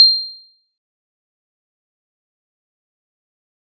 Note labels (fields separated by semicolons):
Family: mallet percussion; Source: acoustic; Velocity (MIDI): 50; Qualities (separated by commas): fast decay, percussive